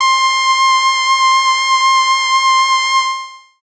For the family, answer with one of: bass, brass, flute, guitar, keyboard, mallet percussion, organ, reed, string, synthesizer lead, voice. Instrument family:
voice